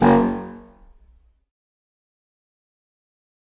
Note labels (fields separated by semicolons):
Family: reed; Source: acoustic; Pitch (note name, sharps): F#1; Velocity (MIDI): 100; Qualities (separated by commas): fast decay, percussive, reverb